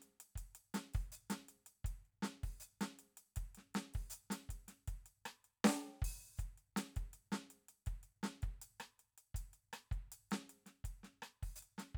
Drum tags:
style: funk; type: beat; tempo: 80 BPM; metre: 4/4; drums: closed hi-hat, open hi-hat, hi-hat pedal, snare, cross-stick, kick

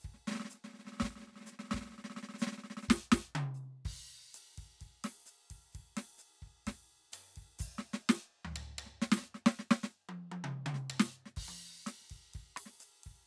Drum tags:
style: bossa nova; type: beat; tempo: 127 BPM; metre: 4/4; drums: crash, ride, hi-hat pedal, percussion, snare, cross-stick, high tom, mid tom, floor tom, kick

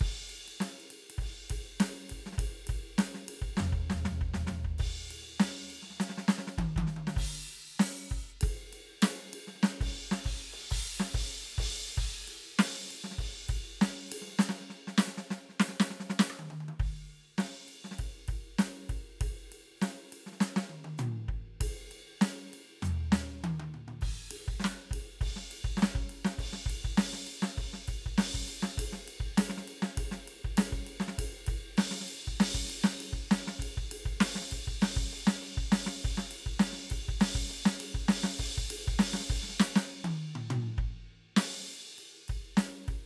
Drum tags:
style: rock; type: beat; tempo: 100 BPM; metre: 4/4; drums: crash, ride, closed hi-hat, open hi-hat, hi-hat pedal, snare, cross-stick, high tom, mid tom, floor tom, kick

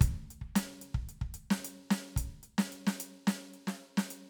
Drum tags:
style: hip-hop; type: beat; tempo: 110 BPM; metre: 4/4; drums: closed hi-hat, snare, kick

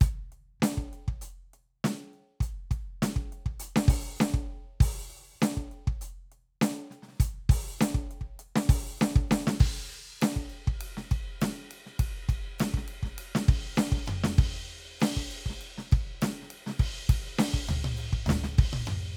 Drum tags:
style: Latin funk; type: beat; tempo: 100 BPM; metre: 4/4; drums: crash, ride, ride bell, closed hi-hat, open hi-hat, hi-hat pedal, snare, high tom, mid tom, floor tom, kick

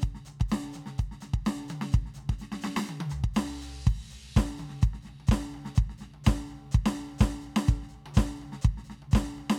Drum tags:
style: prog rock; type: beat; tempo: 125 BPM; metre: 4/4; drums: crash, ride, hi-hat pedal, snare, high tom, floor tom, kick

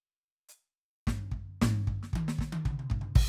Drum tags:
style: rock; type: fill; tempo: 112 BPM; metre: 4/4; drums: crash, hi-hat pedal, snare, high tom, mid tom, floor tom, kick

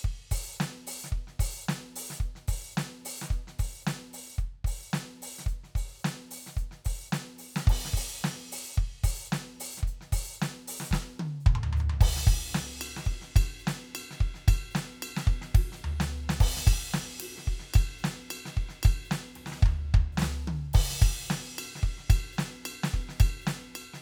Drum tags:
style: swing; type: beat; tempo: 110 BPM; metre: 4/4; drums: crash, ride, ride bell, closed hi-hat, open hi-hat, hi-hat pedal, snare, high tom, mid tom, floor tom, kick

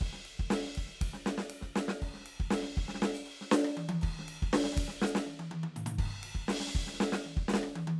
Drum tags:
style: rock; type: beat; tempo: 120 BPM; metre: 4/4; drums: crash, ride, open hi-hat, hi-hat pedal, snare, cross-stick, high tom, mid tom, kick

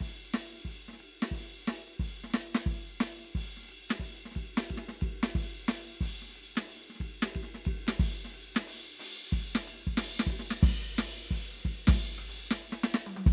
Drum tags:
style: rock; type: beat; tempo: 90 BPM; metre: 4/4; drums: crash, ride, ride bell, open hi-hat, hi-hat pedal, snare, cross-stick, high tom, kick

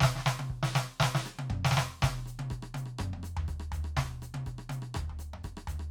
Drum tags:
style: Latin; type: beat; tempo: 122 BPM; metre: 4/4; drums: hi-hat pedal, snare, cross-stick, high tom, mid tom, floor tom, kick

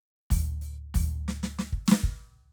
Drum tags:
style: funk; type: fill; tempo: 95 BPM; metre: 4/4; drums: closed hi-hat, open hi-hat, hi-hat pedal, snare, floor tom, kick

